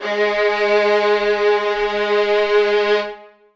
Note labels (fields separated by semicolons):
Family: string; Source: acoustic; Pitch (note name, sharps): G#3; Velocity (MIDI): 100; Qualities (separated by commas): reverb